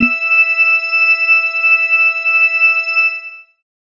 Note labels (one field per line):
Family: organ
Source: electronic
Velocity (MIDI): 25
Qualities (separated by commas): long release, reverb